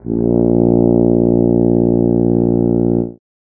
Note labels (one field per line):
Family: brass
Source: acoustic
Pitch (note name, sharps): A#1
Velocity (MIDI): 50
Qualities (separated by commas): dark